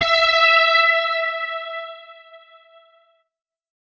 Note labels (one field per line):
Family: guitar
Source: electronic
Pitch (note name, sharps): E5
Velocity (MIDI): 75